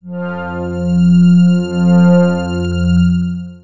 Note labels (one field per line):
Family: synthesizer lead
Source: synthesizer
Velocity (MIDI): 25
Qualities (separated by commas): long release, non-linear envelope